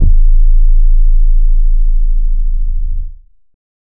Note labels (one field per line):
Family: bass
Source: synthesizer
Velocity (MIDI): 25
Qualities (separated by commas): distorted